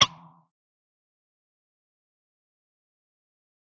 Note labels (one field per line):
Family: guitar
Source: electronic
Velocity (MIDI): 25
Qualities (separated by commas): distorted, fast decay, percussive